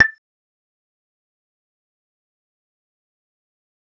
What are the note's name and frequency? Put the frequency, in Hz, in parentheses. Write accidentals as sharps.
A6 (1760 Hz)